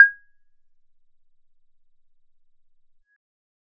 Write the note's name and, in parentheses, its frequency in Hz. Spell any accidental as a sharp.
G#6 (1661 Hz)